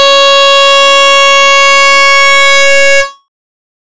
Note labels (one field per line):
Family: bass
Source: synthesizer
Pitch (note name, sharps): C#5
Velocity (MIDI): 75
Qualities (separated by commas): bright, distorted